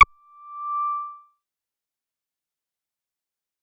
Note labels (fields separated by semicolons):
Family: bass; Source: synthesizer; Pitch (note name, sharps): D6; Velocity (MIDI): 127; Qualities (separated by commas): distorted, fast decay